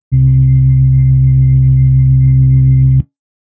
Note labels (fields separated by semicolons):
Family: organ; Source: electronic; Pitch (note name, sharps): C2; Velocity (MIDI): 25; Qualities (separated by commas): dark